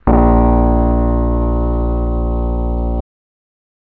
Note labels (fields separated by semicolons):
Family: keyboard; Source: electronic; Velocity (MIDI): 127; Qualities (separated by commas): bright